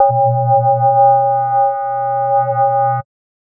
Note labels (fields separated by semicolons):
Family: mallet percussion; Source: synthesizer; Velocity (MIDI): 50; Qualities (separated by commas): multiphonic, non-linear envelope